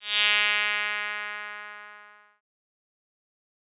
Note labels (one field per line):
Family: bass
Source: synthesizer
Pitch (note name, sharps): G#3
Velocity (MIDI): 75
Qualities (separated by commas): bright, distorted, fast decay